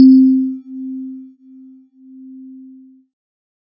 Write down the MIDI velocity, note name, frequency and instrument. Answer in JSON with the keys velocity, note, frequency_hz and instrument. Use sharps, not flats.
{"velocity": 50, "note": "C4", "frequency_hz": 261.6, "instrument": "synthesizer keyboard"}